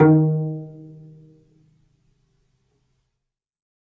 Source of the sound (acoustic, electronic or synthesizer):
acoustic